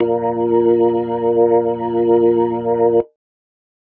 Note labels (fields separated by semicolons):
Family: organ; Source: electronic; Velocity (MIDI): 127